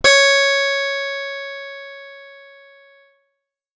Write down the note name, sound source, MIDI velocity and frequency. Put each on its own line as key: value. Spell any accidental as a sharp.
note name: C#5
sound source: acoustic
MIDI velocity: 127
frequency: 554.4 Hz